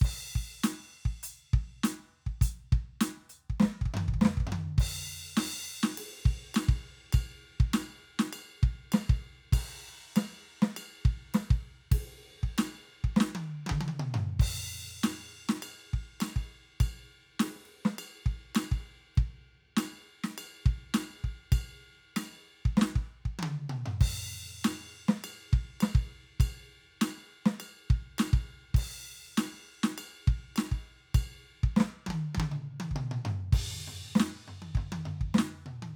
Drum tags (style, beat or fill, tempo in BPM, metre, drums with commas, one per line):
rock
beat
100 BPM
4/4
crash, ride, ride bell, closed hi-hat, hi-hat pedal, snare, high tom, mid tom, floor tom, kick